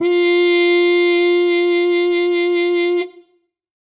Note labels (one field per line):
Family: brass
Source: acoustic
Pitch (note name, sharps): F4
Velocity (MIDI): 127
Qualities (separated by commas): bright